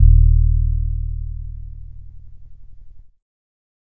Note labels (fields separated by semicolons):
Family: keyboard; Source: electronic; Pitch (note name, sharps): D#1; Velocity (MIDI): 127; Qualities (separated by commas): dark